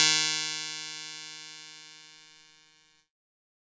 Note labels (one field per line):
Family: keyboard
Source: electronic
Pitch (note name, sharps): D#3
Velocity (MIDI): 127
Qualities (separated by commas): bright, distorted